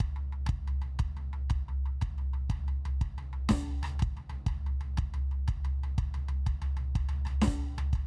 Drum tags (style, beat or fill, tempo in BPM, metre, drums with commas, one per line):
jazz
beat
120 BPM
4/4
snare, cross-stick, floor tom, kick